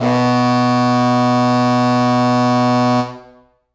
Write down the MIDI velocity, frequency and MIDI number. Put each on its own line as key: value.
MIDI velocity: 127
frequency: 123.5 Hz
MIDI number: 47